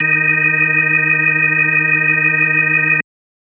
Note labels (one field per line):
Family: organ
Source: electronic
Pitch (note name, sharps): D#3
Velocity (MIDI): 25